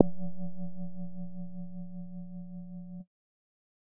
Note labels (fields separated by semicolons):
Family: bass; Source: synthesizer; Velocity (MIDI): 25